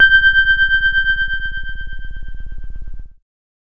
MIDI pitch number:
91